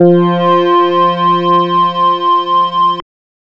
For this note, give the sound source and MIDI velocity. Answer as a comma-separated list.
synthesizer, 100